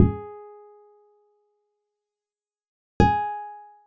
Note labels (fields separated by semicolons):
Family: guitar; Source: acoustic; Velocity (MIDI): 25; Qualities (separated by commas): dark, percussive